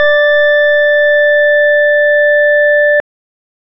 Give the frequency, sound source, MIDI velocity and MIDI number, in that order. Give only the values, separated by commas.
587.3 Hz, electronic, 25, 74